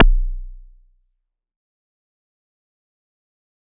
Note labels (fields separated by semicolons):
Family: mallet percussion; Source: acoustic; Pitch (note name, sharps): B0; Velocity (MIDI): 127; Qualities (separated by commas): fast decay, percussive